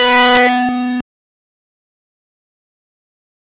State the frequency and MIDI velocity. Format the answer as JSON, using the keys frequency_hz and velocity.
{"frequency_hz": 246.9, "velocity": 127}